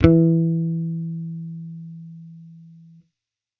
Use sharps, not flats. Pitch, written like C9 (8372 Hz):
E3 (164.8 Hz)